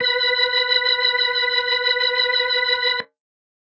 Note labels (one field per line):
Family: organ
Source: electronic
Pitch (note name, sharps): B4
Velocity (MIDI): 127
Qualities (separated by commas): reverb